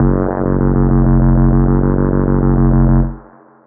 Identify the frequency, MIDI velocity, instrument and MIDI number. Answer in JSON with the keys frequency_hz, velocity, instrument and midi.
{"frequency_hz": 46.25, "velocity": 75, "instrument": "synthesizer bass", "midi": 30}